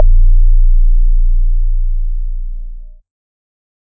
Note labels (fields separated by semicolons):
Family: organ; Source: electronic; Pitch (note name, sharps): A#0; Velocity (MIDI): 25; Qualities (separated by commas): dark